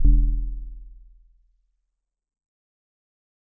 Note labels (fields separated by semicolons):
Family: mallet percussion; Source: acoustic; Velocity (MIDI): 100; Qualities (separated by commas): dark, fast decay, multiphonic